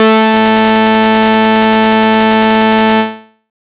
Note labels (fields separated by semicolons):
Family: bass; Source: synthesizer; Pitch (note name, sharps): A3; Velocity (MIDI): 100; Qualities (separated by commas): bright, distorted